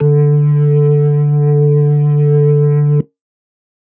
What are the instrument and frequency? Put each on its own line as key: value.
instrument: electronic organ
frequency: 146.8 Hz